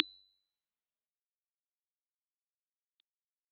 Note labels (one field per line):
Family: keyboard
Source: electronic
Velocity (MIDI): 50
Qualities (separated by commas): bright, fast decay, percussive